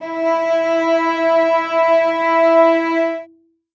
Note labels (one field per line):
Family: string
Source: acoustic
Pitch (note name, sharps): E4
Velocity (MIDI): 50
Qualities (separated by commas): reverb